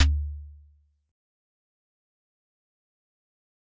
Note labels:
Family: mallet percussion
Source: acoustic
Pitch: D2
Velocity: 25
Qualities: fast decay, percussive

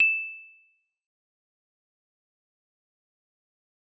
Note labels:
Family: mallet percussion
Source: acoustic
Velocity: 75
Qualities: bright, fast decay, percussive

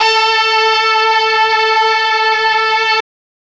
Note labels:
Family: brass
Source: electronic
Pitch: A4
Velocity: 127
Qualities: bright

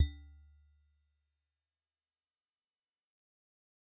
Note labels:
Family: mallet percussion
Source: acoustic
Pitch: D2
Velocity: 100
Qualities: fast decay, percussive

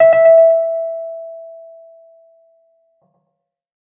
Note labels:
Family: keyboard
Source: electronic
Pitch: E5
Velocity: 127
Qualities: tempo-synced

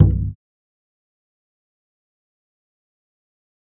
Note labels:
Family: bass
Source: electronic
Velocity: 127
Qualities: fast decay, percussive, reverb

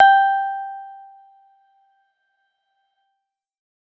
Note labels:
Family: keyboard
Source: electronic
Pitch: G5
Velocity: 100

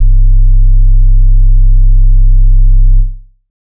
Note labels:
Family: bass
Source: synthesizer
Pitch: C1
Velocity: 75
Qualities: dark

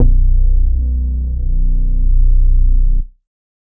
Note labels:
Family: bass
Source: synthesizer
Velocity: 127

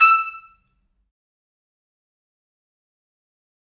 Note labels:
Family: brass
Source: acoustic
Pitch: E6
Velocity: 25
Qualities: fast decay, percussive, reverb

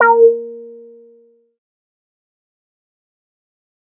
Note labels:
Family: bass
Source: synthesizer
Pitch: A#4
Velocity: 25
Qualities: distorted, fast decay, percussive

